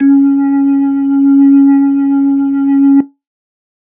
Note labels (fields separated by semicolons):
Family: organ; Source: electronic; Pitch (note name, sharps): C#4; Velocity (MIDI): 75; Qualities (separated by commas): distorted